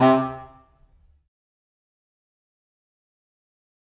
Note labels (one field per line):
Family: reed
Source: acoustic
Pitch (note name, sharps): C3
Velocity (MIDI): 100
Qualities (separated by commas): fast decay, percussive, reverb